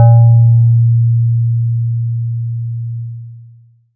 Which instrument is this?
electronic mallet percussion instrument